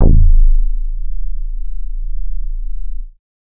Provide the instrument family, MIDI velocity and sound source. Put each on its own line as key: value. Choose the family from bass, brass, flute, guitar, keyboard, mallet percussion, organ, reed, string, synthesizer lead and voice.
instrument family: bass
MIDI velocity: 75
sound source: synthesizer